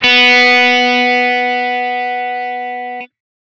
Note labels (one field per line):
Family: guitar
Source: electronic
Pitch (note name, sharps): B3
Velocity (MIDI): 75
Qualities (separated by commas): bright, distorted